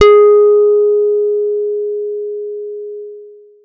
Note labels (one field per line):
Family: guitar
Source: electronic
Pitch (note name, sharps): G#4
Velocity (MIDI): 75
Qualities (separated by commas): long release